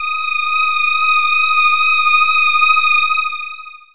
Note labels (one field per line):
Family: voice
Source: synthesizer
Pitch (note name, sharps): D#6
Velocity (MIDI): 127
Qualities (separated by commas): distorted, long release